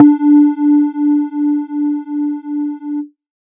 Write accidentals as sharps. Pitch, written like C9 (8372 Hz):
D4 (293.7 Hz)